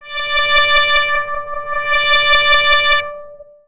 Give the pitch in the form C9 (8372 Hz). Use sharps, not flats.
D5 (587.3 Hz)